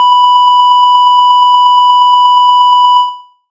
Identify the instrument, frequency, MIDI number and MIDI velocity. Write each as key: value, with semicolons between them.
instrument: synthesizer bass; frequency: 987.8 Hz; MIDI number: 83; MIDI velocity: 50